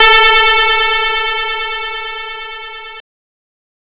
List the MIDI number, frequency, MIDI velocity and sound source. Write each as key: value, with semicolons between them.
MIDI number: 69; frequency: 440 Hz; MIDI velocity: 127; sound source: synthesizer